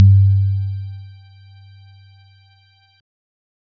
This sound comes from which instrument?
electronic keyboard